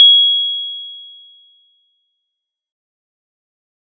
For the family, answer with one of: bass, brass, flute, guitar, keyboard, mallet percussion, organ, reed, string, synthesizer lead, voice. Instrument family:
keyboard